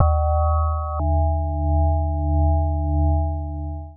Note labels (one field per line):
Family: mallet percussion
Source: synthesizer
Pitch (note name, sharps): D#2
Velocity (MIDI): 127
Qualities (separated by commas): long release, multiphonic